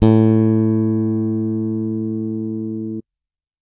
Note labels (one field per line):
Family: bass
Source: electronic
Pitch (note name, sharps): A2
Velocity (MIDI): 100